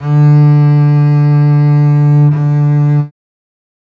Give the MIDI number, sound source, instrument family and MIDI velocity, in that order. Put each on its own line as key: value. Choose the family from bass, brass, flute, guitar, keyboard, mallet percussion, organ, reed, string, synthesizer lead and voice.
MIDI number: 50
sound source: acoustic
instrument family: string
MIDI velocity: 127